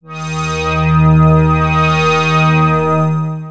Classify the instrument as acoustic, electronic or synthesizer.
synthesizer